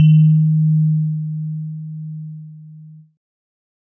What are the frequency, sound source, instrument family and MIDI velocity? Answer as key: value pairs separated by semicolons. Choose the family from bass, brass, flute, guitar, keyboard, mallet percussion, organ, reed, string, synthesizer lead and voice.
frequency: 155.6 Hz; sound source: electronic; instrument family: keyboard; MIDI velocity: 50